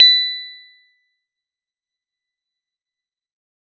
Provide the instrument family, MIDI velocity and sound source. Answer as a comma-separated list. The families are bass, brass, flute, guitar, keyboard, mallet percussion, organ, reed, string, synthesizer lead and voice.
keyboard, 50, electronic